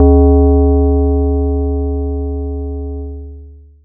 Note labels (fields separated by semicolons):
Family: mallet percussion; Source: acoustic; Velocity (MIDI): 50; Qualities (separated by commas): distorted, long release